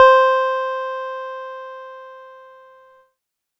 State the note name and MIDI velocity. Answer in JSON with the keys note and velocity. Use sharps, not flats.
{"note": "C5", "velocity": 100}